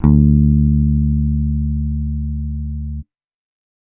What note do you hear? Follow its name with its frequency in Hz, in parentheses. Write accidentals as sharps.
D2 (73.42 Hz)